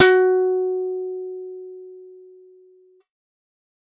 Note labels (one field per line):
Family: guitar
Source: synthesizer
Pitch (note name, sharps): F#4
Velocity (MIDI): 75